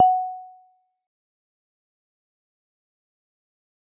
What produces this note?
acoustic mallet percussion instrument